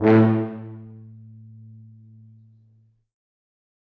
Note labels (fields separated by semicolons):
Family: brass; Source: acoustic; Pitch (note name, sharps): A2; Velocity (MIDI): 127; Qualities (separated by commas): reverb